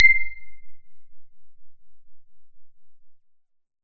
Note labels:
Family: synthesizer lead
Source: synthesizer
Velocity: 75

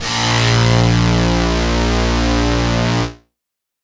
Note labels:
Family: guitar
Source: electronic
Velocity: 100

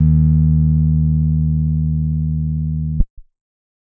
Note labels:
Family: keyboard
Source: electronic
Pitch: D#2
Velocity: 25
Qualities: dark

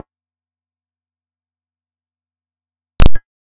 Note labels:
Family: bass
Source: synthesizer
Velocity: 127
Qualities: percussive, reverb

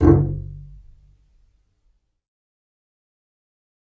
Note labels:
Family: string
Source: acoustic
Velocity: 25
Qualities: fast decay, percussive, reverb

